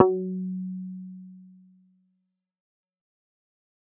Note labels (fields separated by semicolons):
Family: bass; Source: synthesizer; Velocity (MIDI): 50; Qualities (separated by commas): fast decay